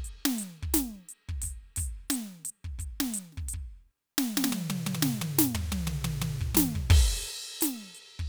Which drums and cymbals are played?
crash, closed hi-hat, open hi-hat, hi-hat pedal, snare, high tom, mid tom, floor tom and kick